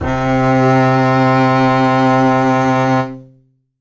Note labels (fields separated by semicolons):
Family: string; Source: acoustic; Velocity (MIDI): 50; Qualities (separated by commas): reverb